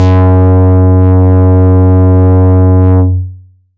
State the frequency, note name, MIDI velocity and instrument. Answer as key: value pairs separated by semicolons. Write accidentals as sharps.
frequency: 92.5 Hz; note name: F#2; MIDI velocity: 127; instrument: synthesizer bass